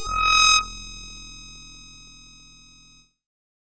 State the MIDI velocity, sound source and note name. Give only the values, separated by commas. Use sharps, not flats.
50, synthesizer, D#6